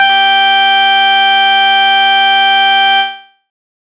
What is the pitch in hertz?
784 Hz